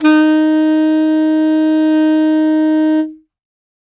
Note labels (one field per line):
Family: reed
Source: acoustic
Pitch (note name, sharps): D#4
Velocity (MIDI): 25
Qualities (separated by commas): bright